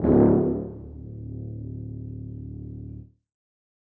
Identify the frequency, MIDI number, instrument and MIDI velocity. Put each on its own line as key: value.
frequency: 36.71 Hz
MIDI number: 26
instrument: acoustic brass instrument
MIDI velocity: 25